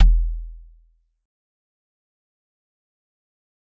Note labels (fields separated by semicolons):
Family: mallet percussion; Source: acoustic; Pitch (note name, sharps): E1; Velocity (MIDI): 50; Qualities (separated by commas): fast decay, percussive